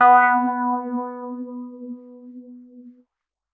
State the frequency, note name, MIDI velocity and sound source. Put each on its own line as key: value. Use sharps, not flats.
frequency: 246.9 Hz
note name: B3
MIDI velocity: 100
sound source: electronic